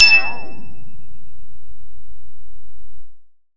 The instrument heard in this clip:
synthesizer bass